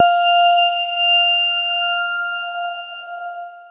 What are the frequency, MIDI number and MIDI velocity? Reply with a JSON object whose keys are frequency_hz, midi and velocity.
{"frequency_hz": 698.5, "midi": 77, "velocity": 75}